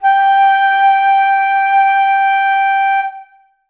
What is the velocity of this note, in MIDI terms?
127